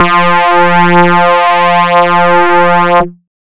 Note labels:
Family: bass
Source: synthesizer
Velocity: 100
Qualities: bright, distorted

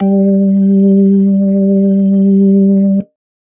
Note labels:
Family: organ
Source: electronic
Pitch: G3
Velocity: 50

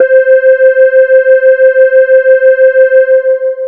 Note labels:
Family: bass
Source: synthesizer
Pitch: C5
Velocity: 75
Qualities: long release

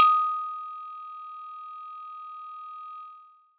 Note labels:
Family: mallet percussion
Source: acoustic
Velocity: 25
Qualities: bright, distorted

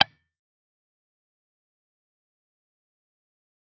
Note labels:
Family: guitar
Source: electronic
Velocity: 25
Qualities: fast decay, percussive

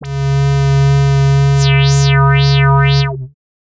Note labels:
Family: bass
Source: synthesizer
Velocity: 127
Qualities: bright, distorted, non-linear envelope

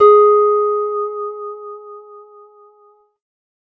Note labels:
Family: guitar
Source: acoustic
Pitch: G#4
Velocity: 75

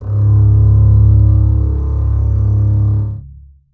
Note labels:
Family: string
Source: acoustic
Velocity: 100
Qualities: long release, reverb

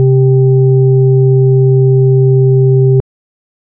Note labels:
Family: organ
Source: electronic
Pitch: C3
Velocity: 50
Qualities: dark

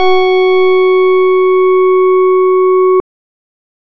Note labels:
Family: organ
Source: electronic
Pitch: F#4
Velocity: 100

